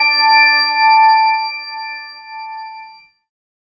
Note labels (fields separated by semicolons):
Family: keyboard; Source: synthesizer; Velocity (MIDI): 127